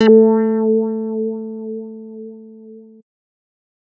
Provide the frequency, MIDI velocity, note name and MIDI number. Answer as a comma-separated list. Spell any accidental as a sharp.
220 Hz, 100, A3, 57